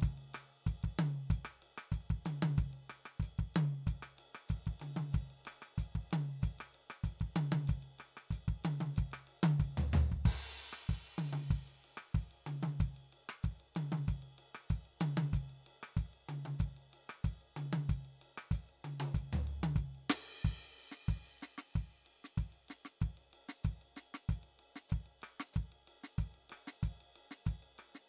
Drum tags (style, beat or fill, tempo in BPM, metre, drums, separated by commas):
Afrobeat, beat, 94 BPM, 4/4, crash, ride, hi-hat pedal, snare, cross-stick, high tom, floor tom, kick